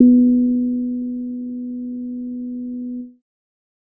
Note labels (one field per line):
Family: bass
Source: synthesizer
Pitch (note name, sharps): B3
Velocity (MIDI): 50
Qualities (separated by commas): dark